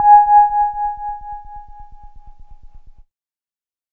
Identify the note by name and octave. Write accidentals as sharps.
G#5